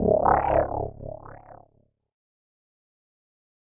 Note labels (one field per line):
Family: keyboard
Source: electronic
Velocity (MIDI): 100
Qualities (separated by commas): distorted, fast decay, non-linear envelope